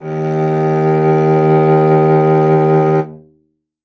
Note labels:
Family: string; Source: acoustic; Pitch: D#2; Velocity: 50; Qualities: reverb

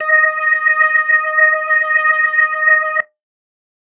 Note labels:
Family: organ; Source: electronic; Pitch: D#5; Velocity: 75

